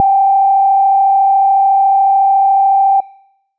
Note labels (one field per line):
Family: bass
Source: synthesizer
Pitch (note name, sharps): G5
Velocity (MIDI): 100